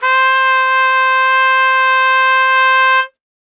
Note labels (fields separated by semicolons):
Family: brass; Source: acoustic; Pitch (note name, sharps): C5; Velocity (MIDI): 75; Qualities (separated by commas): bright